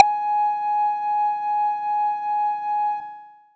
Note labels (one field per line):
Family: bass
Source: synthesizer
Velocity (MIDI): 75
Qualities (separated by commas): multiphonic